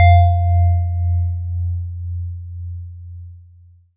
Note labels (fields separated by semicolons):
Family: mallet percussion; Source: acoustic; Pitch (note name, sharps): F2; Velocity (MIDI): 50; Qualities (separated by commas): long release